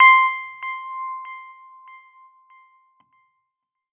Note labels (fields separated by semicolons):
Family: keyboard; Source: electronic; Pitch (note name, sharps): C6; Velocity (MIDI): 75